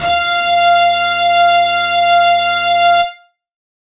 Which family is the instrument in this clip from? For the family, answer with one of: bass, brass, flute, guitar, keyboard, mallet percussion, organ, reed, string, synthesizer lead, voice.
guitar